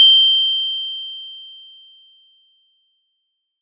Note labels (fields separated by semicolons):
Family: mallet percussion; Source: acoustic; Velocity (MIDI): 50; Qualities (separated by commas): bright